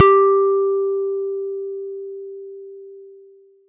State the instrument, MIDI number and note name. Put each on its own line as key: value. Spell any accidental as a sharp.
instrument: electronic guitar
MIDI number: 67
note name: G4